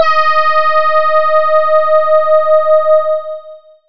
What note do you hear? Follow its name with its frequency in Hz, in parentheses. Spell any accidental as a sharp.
D#5 (622.3 Hz)